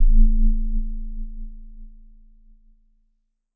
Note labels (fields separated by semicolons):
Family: keyboard; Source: electronic; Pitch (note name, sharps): A0; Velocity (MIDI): 50; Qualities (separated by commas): dark